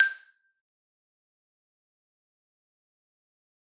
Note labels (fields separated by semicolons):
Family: mallet percussion; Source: acoustic; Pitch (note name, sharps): G6; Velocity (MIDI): 50; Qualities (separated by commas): fast decay, percussive, reverb